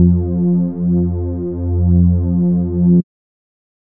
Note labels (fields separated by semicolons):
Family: bass; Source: synthesizer; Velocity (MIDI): 75; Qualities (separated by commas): dark